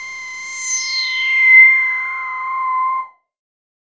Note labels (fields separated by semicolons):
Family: bass; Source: synthesizer; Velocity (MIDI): 25; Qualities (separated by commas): bright, distorted, non-linear envelope